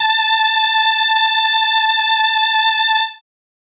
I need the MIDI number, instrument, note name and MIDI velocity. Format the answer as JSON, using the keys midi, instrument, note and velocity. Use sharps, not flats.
{"midi": 81, "instrument": "synthesizer keyboard", "note": "A5", "velocity": 25}